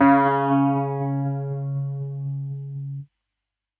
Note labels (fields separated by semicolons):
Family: keyboard; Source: electronic; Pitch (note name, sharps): C#3; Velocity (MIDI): 100